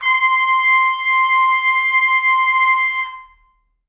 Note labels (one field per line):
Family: brass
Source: acoustic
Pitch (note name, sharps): C6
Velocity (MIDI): 25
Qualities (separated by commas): reverb